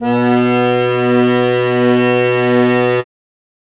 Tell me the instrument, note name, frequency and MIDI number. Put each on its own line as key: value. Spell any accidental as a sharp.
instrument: acoustic keyboard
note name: B2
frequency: 123.5 Hz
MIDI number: 47